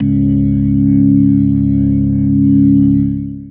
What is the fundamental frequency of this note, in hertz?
34.65 Hz